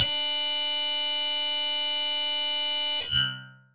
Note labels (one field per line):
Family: guitar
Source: electronic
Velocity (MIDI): 100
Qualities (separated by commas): bright, distorted, long release